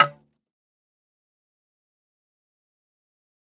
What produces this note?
acoustic mallet percussion instrument